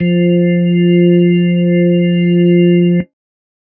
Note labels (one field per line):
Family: organ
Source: electronic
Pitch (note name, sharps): F3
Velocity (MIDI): 25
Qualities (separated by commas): dark